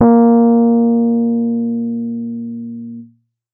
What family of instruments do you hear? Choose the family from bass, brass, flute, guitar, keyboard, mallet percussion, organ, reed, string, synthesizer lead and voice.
keyboard